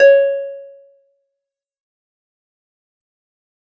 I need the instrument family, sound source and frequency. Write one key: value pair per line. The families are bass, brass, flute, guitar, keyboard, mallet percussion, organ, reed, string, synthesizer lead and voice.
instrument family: guitar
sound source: acoustic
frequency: 554.4 Hz